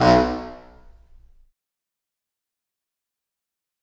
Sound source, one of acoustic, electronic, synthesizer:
acoustic